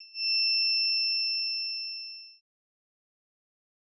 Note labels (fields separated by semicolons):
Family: bass; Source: synthesizer; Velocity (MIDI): 50; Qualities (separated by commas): bright, distorted, fast decay